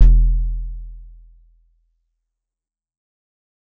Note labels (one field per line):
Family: keyboard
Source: acoustic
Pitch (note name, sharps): E1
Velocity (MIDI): 25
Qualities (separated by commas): fast decay